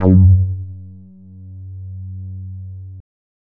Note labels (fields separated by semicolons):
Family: bass; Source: synthesizer; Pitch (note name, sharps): F#2; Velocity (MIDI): 50; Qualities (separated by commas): dark, distorted